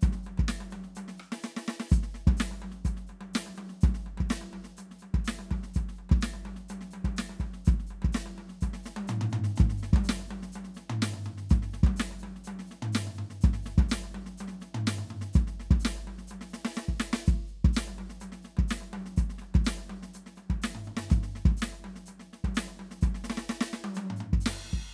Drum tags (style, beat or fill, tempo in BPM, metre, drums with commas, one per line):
prog rock
beat
125 BPM
4/4
crash, closed hi-hat, hi-hat pedal, snare, cross-stick, high tom, floor tom, kick